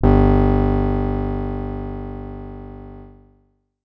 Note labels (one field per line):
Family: guitar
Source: acoustic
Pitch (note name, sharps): G1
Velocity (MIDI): 25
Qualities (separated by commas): bright, distorted